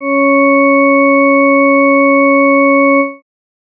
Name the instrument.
electronic organ